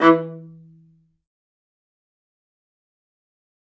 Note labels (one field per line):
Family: string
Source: acoustic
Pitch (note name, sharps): E3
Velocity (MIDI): 127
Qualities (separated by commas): fast decay, percussive, reverb